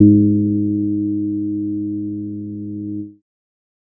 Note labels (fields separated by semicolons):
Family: bass; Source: synthesizer; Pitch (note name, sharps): G#2; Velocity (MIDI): 25; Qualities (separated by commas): dark